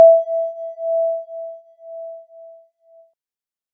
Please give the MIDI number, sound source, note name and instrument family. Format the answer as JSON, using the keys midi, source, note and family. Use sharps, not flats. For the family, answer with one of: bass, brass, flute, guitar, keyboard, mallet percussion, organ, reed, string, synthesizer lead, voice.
{"midi": 76, "source": "synthesizer", "note": "E5", "family": "keyboard"}